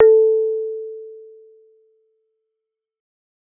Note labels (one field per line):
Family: keyboard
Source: electronic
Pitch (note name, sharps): A4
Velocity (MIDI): 25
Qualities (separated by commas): fast decay